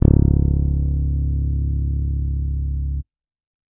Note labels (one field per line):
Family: bass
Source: electronic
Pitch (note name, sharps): C#1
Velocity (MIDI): 100